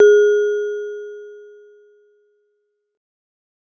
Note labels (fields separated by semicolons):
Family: mallet percussion; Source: acoustic; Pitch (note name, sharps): G#4; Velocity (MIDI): 25